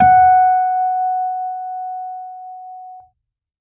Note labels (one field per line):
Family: keyboard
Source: electronic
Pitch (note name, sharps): F#5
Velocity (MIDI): 100